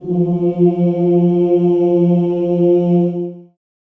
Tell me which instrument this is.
acoustic voice